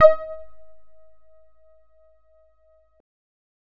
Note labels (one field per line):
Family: bass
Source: synthesizer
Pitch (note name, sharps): D#5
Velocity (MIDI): 50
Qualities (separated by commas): dark, distorted, percussive